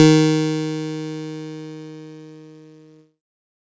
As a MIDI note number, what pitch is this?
51